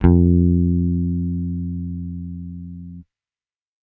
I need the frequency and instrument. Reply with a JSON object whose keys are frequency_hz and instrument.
{"frequency_hz": 87.31, "instrument": "electronic bass"}